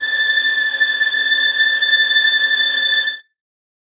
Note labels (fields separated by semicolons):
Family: string; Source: acoustic; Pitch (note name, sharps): A6; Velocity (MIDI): 75; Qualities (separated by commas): bright, non-linear envelope, reverb